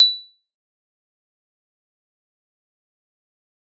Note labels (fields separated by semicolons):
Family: mallet percussion; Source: acoustic; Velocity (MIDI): 127; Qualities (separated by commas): bright, fast decay, percussive